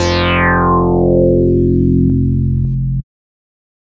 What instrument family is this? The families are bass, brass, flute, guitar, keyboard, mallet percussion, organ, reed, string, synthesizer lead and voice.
bass